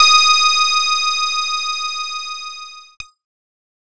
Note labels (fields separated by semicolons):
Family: keyboard; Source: electronic; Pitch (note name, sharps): D#6; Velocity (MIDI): 127; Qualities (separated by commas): bright, distorted